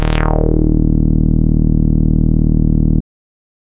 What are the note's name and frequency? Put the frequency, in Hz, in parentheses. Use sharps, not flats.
D#1 (38.89 Hz)